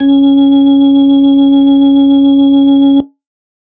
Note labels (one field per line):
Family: organ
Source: electronic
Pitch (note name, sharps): C#4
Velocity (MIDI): 100